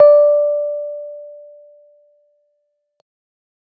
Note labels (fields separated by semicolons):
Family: keyboard; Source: electronic; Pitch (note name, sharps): D5; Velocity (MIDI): 50